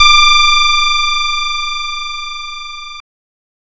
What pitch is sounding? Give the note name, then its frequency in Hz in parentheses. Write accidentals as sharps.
D6 (1175 Hz)